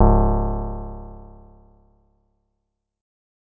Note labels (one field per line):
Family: bass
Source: synthesizer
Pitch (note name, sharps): C#1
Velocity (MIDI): 25